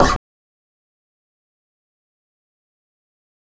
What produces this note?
electronic bass